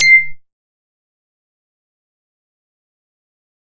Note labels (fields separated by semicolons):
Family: bass; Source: synthesizer; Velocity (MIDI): 100; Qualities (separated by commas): fast decay, percussive